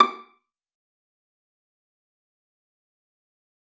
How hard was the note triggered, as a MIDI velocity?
100